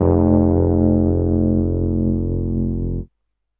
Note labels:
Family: keyboard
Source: electronic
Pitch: F1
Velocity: 100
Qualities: distorted

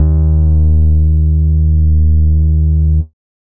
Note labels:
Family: bass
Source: synthesizer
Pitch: D#2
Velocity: 100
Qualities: distorted

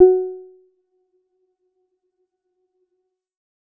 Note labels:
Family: keyboard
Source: electronic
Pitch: F#4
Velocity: 25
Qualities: dark, percussive, reverb

